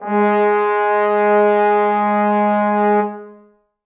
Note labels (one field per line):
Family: brass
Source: acoustic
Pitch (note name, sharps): G#3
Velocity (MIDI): 100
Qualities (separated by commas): bright, reverb